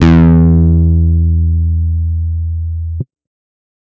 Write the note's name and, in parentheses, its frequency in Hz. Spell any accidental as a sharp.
E2 (82.41 Hz)